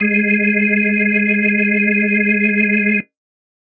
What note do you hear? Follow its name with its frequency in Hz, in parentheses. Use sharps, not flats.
G#3 (207.7 Hz)